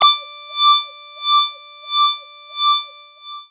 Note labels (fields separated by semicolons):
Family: voice; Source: synthesizer; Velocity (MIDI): 50; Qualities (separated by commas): long release, non-linear envelope, tempo-synced